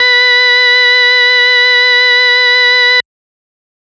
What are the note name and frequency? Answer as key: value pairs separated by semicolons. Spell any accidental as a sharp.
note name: B4; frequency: 493.9 Hz